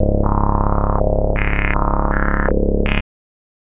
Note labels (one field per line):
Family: bass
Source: synthesizer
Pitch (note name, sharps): C#0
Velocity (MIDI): 127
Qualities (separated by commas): tempo-synced